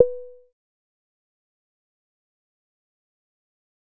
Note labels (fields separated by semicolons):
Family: bass; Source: synthesizer; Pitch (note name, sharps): B4; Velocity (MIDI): 25; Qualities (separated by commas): fast decay, percussive